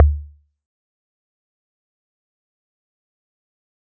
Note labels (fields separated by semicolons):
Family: mallet percussion; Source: acoustic; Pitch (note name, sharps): D2; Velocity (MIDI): 75; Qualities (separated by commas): fast decay, percussive